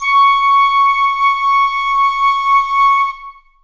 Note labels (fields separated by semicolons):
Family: flute; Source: acoustic; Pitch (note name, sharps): C#6; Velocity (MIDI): 50; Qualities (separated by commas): reverb